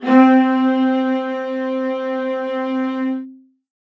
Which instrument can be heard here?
acoustic string instrument